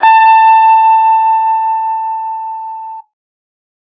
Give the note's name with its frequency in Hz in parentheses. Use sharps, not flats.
A5 (880 Hz)